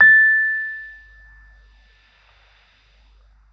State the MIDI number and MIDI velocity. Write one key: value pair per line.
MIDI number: 93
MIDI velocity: 25